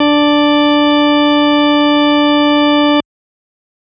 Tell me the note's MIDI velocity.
75